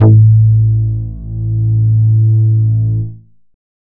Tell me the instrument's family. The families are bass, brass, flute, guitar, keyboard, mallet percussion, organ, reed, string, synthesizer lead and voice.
bass